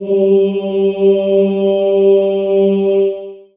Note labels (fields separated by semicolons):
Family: voice; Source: acoustic; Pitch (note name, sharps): G3; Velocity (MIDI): 25; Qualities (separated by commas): dark, long release, reverb